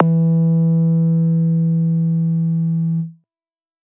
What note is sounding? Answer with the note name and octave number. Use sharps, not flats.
E3